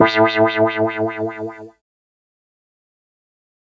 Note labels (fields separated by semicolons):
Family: keyboard; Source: synthesizer; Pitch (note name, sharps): A2; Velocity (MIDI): 127; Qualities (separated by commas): distorted, fast decay